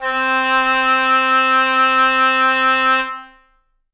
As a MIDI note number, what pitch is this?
60